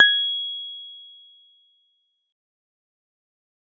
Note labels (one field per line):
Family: guitar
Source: synthesizer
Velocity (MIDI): 50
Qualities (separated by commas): fast decay